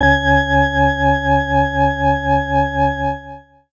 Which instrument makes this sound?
electronic organ